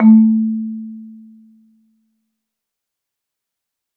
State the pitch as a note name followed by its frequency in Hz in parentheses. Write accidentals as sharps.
A3 (220 Hz)